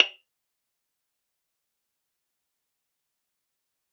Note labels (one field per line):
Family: string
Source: acoustic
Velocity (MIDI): 100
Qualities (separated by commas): fast decay, percussive, reverb